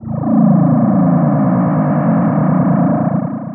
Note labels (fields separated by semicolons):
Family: voice; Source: synthesizer; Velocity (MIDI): 127; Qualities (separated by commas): bright, distorted, long release